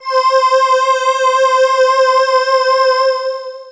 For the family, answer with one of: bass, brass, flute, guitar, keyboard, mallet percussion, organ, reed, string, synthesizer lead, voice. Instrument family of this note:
voice